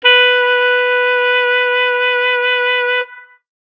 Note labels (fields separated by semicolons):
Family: reed; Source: acoustic; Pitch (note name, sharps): B4; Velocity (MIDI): 50